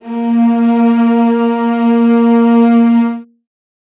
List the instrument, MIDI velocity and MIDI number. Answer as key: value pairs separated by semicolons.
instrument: acoustic string instrument; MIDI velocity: 75; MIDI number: 58